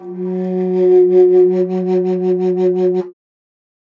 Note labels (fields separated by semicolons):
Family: flute; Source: acoustic; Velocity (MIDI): 100; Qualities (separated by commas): dark